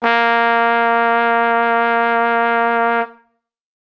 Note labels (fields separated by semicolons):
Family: brass; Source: acoustic; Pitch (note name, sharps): A#3; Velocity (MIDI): 100